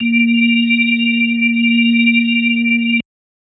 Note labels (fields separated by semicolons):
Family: organ; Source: electronic; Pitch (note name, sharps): A#3; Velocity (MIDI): 25